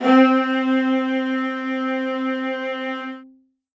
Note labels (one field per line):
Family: string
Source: acoustic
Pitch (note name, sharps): C4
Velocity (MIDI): 127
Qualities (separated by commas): reverb